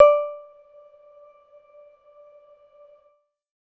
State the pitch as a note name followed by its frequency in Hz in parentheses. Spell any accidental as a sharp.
D5 (587.3 Hz)